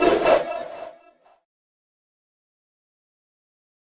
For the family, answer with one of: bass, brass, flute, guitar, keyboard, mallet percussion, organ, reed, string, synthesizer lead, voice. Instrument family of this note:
keyboard